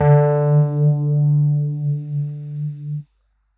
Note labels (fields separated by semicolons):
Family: keyboard; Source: electronic; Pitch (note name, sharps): D3; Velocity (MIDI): 75